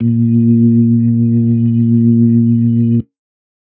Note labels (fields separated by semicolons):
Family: organ; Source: electronic; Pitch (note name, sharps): A#2; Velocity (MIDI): 25